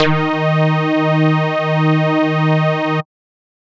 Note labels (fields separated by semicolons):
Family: bass; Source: synthesizer; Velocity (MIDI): 127